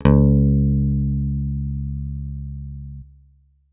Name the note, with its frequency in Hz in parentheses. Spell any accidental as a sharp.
C#2 (69.3 Hz)